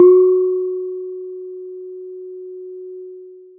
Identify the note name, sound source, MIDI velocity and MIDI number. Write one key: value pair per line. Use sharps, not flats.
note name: F#4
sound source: acoustic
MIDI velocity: 25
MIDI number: 66